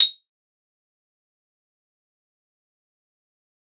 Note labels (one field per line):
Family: guitar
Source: acoustic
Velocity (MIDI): 25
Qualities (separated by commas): bright, fast decay, percussive